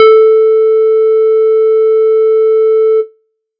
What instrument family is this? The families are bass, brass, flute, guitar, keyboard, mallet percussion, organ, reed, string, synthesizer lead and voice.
bass